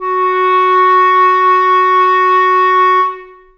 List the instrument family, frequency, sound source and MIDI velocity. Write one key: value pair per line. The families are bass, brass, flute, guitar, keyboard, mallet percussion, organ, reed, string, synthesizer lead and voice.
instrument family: reed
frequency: 370 Hz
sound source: acoustic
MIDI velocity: 75